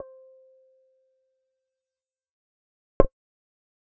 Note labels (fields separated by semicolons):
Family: bass; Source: synthesizer; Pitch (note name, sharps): C5; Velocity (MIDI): 50; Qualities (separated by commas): dark, reverb